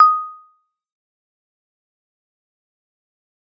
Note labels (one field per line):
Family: mallet percussion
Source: acoustic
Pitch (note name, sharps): D#6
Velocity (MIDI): 25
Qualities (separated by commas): fast decay, percussive